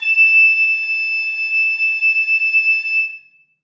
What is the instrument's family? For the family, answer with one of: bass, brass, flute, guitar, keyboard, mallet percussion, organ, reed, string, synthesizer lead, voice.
flute